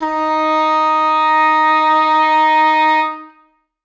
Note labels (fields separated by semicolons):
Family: reed; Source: acoustic; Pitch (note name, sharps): D#4; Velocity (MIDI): 127; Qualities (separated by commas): reverb